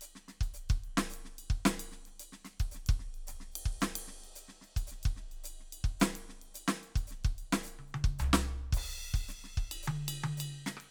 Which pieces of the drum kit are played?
crash, ride, ride bell, hi-hat pedal, snare, cross-stick, high tom, floor tom and kick